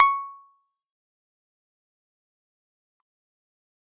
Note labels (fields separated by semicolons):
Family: keyboard; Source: electronic; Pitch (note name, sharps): C#6; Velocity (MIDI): 50; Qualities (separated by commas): fast decay, percussive